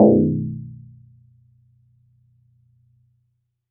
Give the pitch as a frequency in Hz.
30.87 Hz